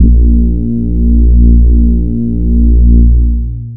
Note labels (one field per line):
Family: bass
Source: synthesizer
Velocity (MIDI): 50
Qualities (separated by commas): long release